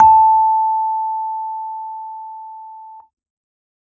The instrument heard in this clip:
electronic keyboard